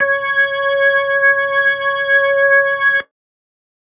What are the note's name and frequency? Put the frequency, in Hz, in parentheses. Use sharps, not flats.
C#5 (554.4 Hz)